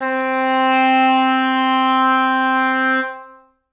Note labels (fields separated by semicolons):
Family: reed; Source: acoustic; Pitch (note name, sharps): C4; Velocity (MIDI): 75; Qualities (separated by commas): reverb